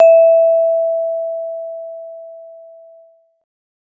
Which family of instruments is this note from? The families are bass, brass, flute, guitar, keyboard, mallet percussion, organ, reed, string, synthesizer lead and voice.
mallet percussion